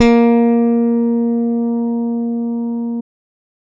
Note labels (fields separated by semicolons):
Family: bass; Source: electronic; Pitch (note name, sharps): A#3; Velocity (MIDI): 50